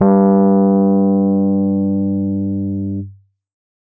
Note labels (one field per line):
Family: keyboard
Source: electronic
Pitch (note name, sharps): G2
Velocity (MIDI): 127